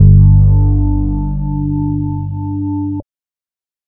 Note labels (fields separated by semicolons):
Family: bass; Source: synthesizer; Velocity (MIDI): 50; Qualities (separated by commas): distorted, multiphonic